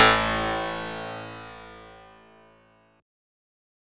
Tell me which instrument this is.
synthesizer lead